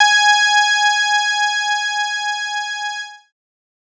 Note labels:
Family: bass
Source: synthesizer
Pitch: G#5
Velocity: 100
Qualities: bright, distorted

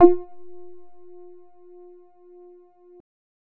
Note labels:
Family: bass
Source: synthesizer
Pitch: F4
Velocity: 25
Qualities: dark, distorted

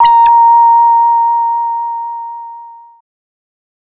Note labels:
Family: bass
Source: synthesizer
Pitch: A#5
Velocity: 127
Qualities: distorted

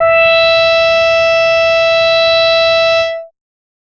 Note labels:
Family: bass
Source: synthesizer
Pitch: E5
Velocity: 50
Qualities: bright, distorted

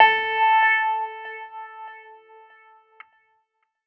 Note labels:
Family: keyboard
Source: electronic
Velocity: 127

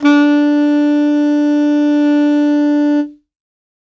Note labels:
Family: reed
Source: acoustic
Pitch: D4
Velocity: 25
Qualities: bright

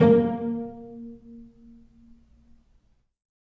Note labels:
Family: string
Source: acoustic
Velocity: 127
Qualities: dark, reverb

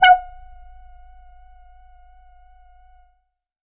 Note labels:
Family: bass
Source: synthesizer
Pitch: F#5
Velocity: 25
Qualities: distorted, percussive, tempo-synced

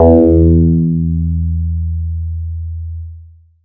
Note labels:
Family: bass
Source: synthesizer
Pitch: E2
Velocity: 75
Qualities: distorted

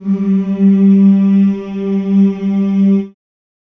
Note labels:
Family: voice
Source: acoustic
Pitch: G3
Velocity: 127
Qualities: dark, reverb

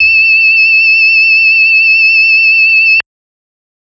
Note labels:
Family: organ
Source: electronic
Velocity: 127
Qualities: multiphonic

